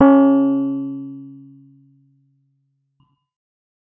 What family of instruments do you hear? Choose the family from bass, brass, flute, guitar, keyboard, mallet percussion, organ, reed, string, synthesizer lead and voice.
keyboard